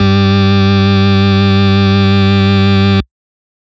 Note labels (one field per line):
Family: organ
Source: electronic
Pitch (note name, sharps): G2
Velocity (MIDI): 100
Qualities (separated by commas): distorted